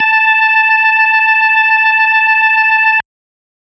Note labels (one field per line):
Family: organ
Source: electronic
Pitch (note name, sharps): A5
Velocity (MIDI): 100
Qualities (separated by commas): distorted